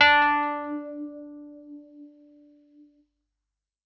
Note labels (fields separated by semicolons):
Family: keyboard; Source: electronic; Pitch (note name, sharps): D4; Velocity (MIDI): 127